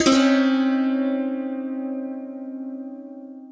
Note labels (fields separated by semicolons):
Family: guitar; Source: acoustic; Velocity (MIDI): 127; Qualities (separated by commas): bright, long release, reverb